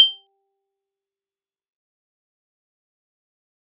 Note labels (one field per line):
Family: mallet percussion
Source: acoustic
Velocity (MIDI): 25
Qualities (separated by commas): bright, fast decay, percussive